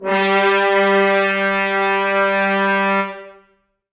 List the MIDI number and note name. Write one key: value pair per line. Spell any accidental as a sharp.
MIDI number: 55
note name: G3